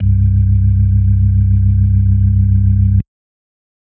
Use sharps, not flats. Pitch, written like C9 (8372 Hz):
C1 (32.7 Hz)